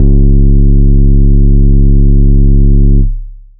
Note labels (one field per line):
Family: bass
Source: synthesizer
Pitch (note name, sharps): C#1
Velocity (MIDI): 25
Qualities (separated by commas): long release